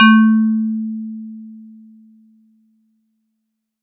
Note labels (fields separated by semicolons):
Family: mallet percussion; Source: acoustic; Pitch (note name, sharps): A3; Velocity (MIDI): 100